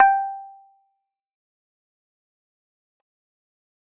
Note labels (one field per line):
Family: keyboard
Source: electronic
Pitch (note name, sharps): G5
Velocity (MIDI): 25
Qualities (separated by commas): fast decay, percussive